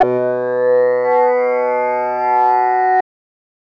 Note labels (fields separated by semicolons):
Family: voice; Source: synthesizer; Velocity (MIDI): 127; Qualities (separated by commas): distorted